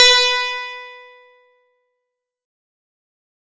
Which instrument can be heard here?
acoustic guitar